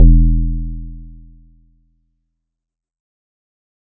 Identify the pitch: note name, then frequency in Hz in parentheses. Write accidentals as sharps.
E1 (41.2 Hz)